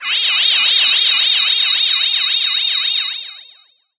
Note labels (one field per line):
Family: voice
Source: synthesizer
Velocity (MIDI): 75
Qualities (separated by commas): bright, distorted, long release